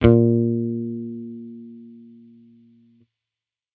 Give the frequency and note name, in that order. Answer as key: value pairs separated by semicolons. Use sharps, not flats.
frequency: 116.5 Hz; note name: A#2